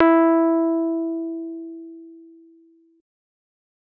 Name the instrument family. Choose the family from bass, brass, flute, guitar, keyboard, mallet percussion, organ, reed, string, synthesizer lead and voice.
keyboard